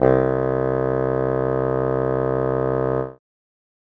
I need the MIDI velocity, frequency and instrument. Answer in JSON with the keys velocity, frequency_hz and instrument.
{"velocity": 100, "frequency_hz": 65.41, "instrument": "acoustic reed instrument"}